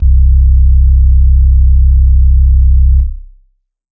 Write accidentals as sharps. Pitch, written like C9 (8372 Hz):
C1 (32.7 Hz)